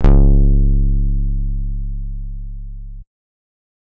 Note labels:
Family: guitar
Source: electronic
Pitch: C#1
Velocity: 25

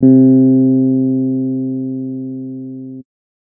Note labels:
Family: keyboard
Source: electronic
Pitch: C3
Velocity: 25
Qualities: dark

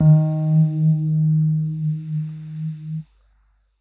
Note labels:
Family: keyboard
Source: electronic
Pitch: D#3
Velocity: 50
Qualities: dark

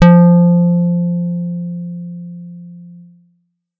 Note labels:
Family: guitar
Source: electronic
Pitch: F3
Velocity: 50

